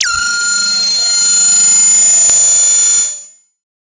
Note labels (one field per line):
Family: synthesizer lead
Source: synthesizer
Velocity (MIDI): 50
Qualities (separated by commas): bright, distorted, multiphonic, non-linear envelope